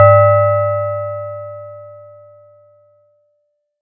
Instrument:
acoustic mallet percussion instrument